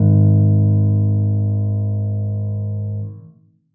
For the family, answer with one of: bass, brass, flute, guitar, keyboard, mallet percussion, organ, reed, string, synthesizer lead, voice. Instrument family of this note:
keyboard